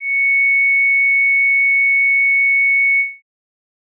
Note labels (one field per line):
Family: organ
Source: electronic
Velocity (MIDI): 75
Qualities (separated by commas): bright